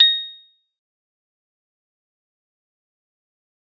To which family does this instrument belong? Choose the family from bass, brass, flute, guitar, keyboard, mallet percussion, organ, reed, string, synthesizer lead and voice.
mallet percussion